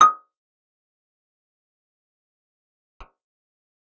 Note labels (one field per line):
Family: guitar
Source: acoustic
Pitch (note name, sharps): D#6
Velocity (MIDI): 100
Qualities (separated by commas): fast decay, percussive, reverb